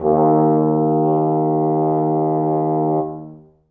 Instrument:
acoustic brass instrument